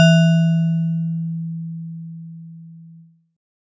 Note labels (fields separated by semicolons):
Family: mallet percussion; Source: acoustic; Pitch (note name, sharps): E3; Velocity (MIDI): 127